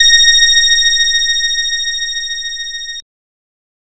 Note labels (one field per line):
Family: bass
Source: synthesizer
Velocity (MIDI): 50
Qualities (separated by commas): bright, distorted, multiphonic